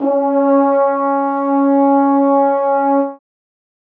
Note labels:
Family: brass; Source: acoustic; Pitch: C#4; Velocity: 50; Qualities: reverb

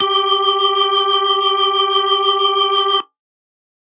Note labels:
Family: organ; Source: electronic; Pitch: G4; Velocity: 100; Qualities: bright

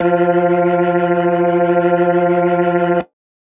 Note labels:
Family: organ; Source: electronic; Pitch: F3; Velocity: 100; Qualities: distorted

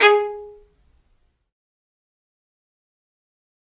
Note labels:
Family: string; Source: acoustic; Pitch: G#4; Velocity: 75; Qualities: fast decay, percussive, reverb

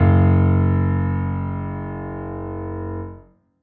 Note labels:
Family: keyboard; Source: acoustic; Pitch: F#1; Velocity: 100; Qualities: reverb

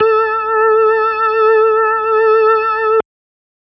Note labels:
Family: organ; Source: electronic; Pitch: A4; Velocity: 127

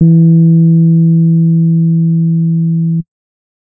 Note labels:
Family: keyboard; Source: electronic; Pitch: E3; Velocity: 25; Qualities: dark

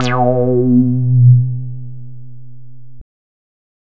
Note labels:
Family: bass; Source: synthesizer; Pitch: B2; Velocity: 75; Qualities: distorted

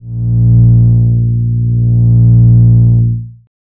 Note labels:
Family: bass; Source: synthesizer; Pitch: A#1; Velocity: 127; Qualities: distorted, tempo-synced

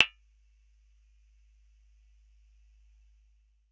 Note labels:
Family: bass; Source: synthesizer; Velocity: 50; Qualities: percussive

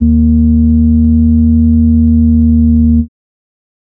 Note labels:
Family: organ; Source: electronic; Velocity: 127; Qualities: dark

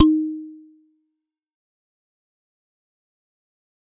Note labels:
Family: mallet percussion; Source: acoustic; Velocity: 75; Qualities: fast decay, percussive

